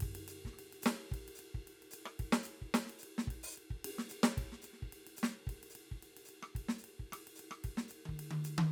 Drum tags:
Brazilian baião
beat
110 BPM
4/4
ride, open hi-hat, hi-hat pedal, snare, cross-stick, high tom, kick

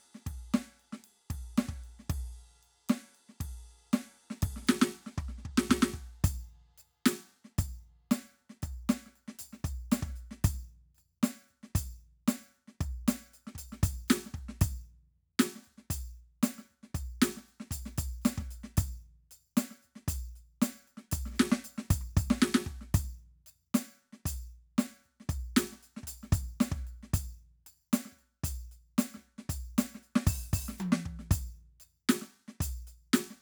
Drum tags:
funk
beat
115 BPM
4/4
ride, percussion, snare, cross-stick, high tom, kick

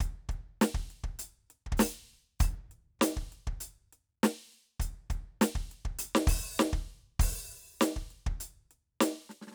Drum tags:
Latin funk
beat
100 BPM
4/4
crash, closed hi-hat, open hi-hat, hi-hat pedal, snare, kick

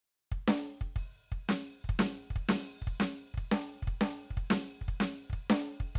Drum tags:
rock
beat
120 BPM
4/4
crash, open hi-hat, snare, kick

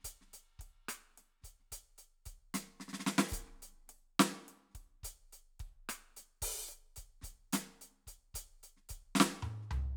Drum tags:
blues shuffle
beat
72 BPM
4/4
closed hi-hat, open hi-hat, hi-hat pedal, snare, cross-stick, mid tom, floor tom, kick

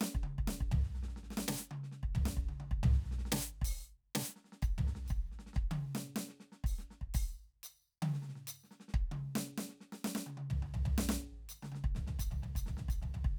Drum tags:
jazz
beat
125 BPM
4/4
hi-hat pedal, percussion, snare, high tom, floor tom, kick

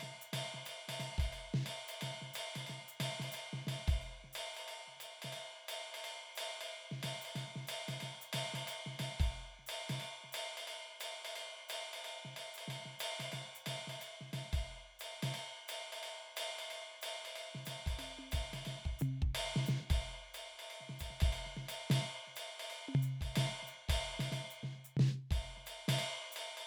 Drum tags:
medium-fast jazz
beat
180 BPM
4/4
ride, hi-hat pedal, snare, high tom, floor tom, kick

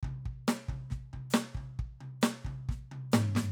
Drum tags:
rock
fill
135 BPM
4/4
hi-hat pedal, snare, mid tom, floor tom, kick

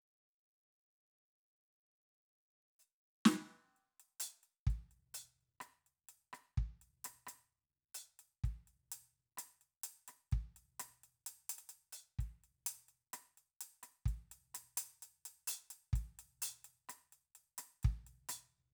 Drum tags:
slow reggae
beat
64 BPM
4/4
closed hi-hat, hi-hat pedal, snare, cross-stick, kick

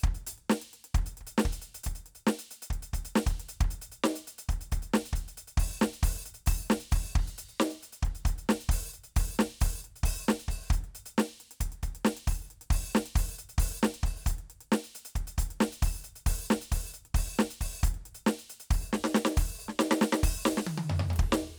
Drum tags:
rock
beat
135 BPM
4/4
crash, ride, closed hi-hat, open hi-hat, hi-hat pedal, snare, high tom, floor tom, kick

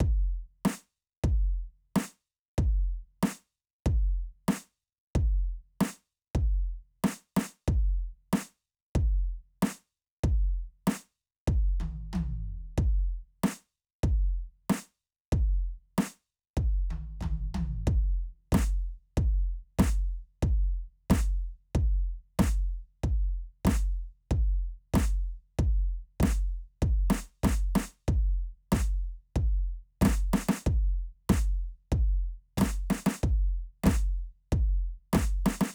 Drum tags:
rock
beat
94 BPM
4/4
snare, high tom, floor tom, kick

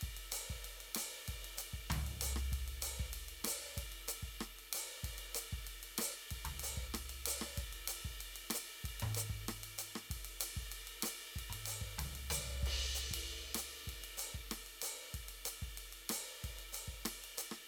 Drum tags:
Brazilian baião
beat
95 BPM
4/4
ride, ride bell, hi-hat pedal, cross-stick, high tom, floor tom, kick

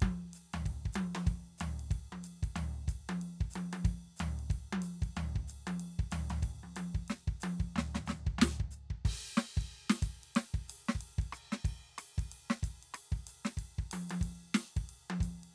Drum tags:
swing
beat
185 BPM
4/4
crash, ride, hi-hat pedal, snare, cross-stick, high tom, floor tom, kick

